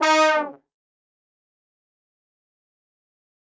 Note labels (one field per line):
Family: brass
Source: acoustic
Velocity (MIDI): 50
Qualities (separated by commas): bright, fast decay, reverb